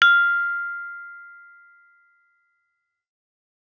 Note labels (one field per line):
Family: mallet percussion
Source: acoustic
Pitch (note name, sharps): F6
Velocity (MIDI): 100